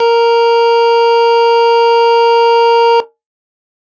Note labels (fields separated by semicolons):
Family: organ; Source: electronic; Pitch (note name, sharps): A#4; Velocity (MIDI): 127; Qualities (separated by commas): distorted